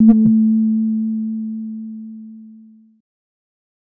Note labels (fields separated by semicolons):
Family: bass; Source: synthesizer; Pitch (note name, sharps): A3; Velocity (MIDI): 50; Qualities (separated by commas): distorted